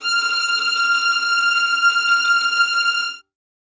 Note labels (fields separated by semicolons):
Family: string; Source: acoustic; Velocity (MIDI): 100; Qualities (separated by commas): non-linear envelope, reverb